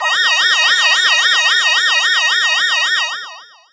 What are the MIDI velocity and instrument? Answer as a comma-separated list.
75, synthesizer voice